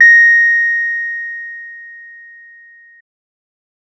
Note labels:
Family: bass; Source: synthesizer; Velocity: 100

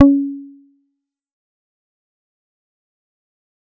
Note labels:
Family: bass; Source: synthesizer; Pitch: C#4; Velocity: 75; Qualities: dark, distorted, fast decay, percussive

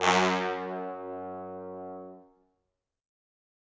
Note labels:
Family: brass; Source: acoustic; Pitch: F#2; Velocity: 75; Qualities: bright, fast decay, reverb

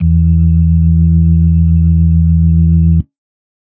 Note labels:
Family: organ; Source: electronic; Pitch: E2; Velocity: 50; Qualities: dark

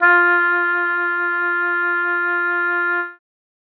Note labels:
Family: reed; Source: acoustic; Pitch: F4; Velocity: 25

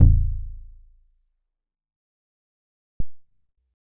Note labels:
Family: bass; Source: synthesizer; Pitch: A0; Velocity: 75; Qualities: dark, fast decay, percussive

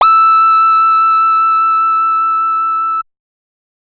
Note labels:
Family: bass; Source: synthesizer; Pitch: E6; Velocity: 50; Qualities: distorted

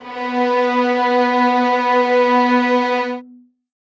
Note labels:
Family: string; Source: acoustic; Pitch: B3; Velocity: 50; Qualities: reverb

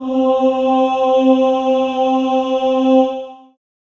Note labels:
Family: voice; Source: acoustic; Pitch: C4; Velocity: 25; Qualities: long release, reverb

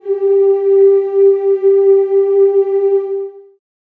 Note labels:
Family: voice; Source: acoustic; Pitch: G4; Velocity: 75; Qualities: long release, reverb

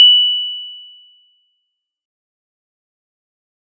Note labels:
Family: mallet percussion; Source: acoustic; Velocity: 127; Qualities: bright, fast decay

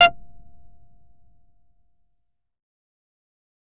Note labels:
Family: bass; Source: synthesizer; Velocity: 50; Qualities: fast decay, percussive

